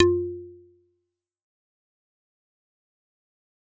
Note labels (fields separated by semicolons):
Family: mallet percussion; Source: acoustic; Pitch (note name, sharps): F4; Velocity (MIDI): 127; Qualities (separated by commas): fast decay, percussive